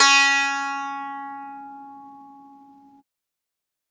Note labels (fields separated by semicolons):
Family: guitar; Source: acoustic; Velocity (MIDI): 50; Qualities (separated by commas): bright, multiphonic, reverb